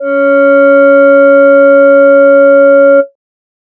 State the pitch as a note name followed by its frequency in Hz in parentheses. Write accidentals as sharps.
C#4 (277.2 Hz)